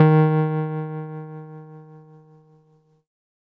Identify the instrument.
electronic keyboard